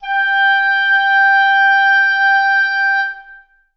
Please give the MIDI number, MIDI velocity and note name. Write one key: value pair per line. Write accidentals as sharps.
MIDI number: 79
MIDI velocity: 127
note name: G5